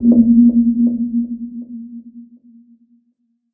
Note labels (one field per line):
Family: synthesizer lead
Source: synthesizer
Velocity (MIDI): 50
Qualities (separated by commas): dark, non-linear envelope, reverb